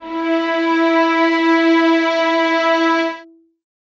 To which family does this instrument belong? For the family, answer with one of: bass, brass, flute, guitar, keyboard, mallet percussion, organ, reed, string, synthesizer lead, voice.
string